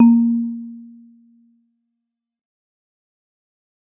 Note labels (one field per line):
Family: mallet percussion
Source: acoustic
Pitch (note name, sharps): A#3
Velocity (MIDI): 25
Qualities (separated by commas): dark, fast decay, reverb